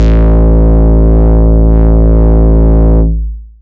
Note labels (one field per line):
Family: bass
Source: synthesizer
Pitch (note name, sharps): A1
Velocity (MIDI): 127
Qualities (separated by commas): distorted, long release, tempo-synced